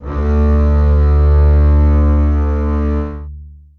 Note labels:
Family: string; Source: acoustic; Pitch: D2; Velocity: 75; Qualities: long release, reverb

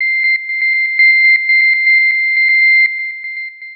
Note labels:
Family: synthesizer lead; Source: synthesizer; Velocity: 25; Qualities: long release, tempo-synced

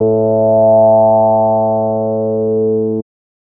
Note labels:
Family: bass; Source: synthesizer; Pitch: A2; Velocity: 25; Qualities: distorted

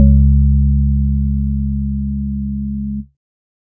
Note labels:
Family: organ; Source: electronic; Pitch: C#2; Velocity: 75; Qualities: dark

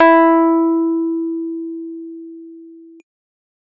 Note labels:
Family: keyboard; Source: electronic; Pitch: E4; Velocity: 100

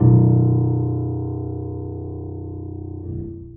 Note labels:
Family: keyboard; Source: acoustic; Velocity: 50; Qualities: dark, reverb

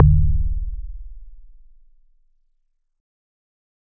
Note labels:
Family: organ; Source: electronic; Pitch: D0; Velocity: 127

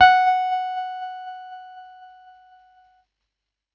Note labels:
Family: keyboard; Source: electronic; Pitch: F#5; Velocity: 100; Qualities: distorted, tempo-synced

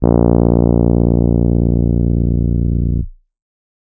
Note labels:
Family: keyboard; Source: electronic; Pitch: A#0; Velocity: 75; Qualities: distorted

